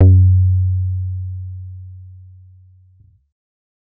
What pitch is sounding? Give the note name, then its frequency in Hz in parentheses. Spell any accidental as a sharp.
F#2 (92.5 Hz)